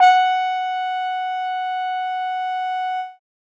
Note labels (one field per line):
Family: brass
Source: acoustic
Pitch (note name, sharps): F#5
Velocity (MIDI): 100